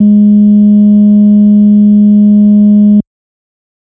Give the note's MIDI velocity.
127